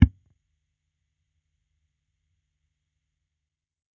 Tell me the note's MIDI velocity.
25